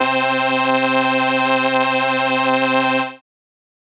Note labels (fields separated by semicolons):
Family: keyboard; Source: synthesizer; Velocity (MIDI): 50; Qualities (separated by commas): bright